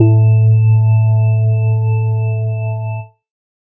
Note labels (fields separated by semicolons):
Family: organ; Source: electronic; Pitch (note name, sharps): A2; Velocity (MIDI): 75